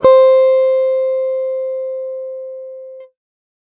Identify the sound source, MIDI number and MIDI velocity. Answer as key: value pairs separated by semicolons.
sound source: electronic; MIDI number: 72; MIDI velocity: 25